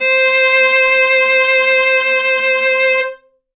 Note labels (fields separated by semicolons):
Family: string; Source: acoustic; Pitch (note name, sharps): C5; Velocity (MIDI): 100; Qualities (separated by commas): reverb